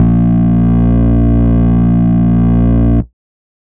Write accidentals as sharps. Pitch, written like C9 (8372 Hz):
A#1 (58.27 Hz)